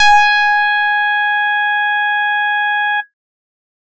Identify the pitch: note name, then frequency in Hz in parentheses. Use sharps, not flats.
G#5 (830.6 Hz)